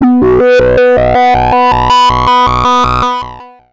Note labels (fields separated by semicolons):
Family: bass; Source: synthesizer; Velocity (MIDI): 127; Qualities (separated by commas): distorted, long release, multiphonic, tempo-synced